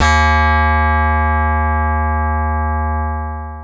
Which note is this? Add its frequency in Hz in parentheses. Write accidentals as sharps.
D#2 (77.78 Hz)